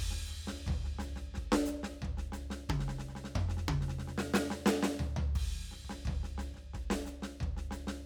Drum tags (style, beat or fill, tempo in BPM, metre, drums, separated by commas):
samba, beat, 89 BPM, 4/4, crash, hi-hat pedal, snare, high tom, mid tom, floor tom, kick